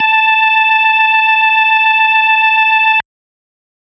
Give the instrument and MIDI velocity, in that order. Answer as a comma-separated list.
electronic organ, 50